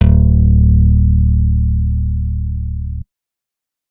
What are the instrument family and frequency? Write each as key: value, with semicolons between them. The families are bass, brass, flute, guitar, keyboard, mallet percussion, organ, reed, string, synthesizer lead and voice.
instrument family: guitar; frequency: 36.71 Hz